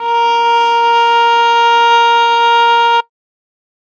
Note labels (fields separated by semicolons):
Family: string; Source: acoustic; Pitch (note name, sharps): A#4; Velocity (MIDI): 75; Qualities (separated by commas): bright